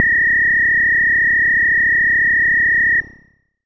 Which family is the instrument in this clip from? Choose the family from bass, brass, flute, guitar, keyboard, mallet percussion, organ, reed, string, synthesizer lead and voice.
bass